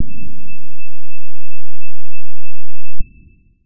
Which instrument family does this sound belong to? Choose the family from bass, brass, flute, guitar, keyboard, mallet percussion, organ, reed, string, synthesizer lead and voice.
guitar